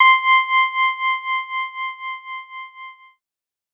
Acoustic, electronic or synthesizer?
electronic